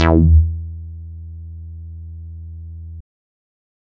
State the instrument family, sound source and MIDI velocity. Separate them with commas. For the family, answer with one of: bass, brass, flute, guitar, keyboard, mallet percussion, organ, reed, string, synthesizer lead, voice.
bass, synthesizer, 50